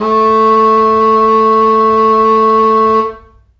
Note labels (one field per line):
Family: reed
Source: acoustic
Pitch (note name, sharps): A3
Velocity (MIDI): 75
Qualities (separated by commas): distorted, reverb